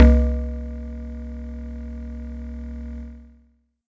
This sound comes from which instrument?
acoustic mallet percussion instrument